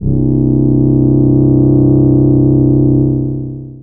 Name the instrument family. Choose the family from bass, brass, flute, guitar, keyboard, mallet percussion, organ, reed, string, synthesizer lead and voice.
voice